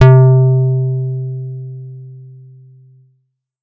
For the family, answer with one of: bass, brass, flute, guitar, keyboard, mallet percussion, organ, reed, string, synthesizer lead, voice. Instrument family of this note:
guitar